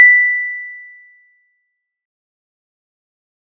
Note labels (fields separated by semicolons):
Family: mallet percussion; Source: acoustic; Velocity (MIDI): 75; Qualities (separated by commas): fast decay